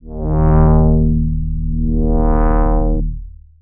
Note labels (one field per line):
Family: bass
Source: synthesizer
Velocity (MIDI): 75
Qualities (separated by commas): distorted, long release, tempo-synced